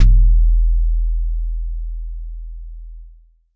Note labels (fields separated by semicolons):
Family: bass; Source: synthesizer; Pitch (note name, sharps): E1; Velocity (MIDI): 50; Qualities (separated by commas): distorted